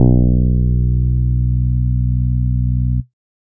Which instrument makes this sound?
synthesizer bass